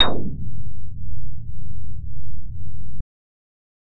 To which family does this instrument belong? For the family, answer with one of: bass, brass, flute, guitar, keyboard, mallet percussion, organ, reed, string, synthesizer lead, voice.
bass